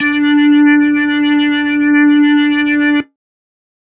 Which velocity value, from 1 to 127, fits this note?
75